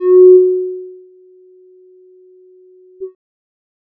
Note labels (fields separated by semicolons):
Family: bass; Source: synthesizer; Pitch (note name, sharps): F#4; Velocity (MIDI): 50; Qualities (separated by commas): dark